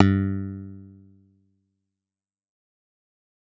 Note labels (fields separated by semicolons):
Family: bass; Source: synthesizer; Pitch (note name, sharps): G2; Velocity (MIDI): 75; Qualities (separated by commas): fast decay